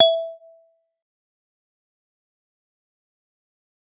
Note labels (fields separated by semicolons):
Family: mallet percussion; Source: acoustic; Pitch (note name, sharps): E5; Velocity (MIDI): 100; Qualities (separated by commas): fast decay, percussive